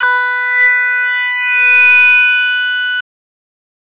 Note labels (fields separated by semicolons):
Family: voice; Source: synthesizer; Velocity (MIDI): 25; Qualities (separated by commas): bright, distorted